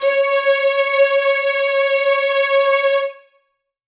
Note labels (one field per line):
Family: string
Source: acoustic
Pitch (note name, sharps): C#5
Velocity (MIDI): 100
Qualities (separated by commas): reverb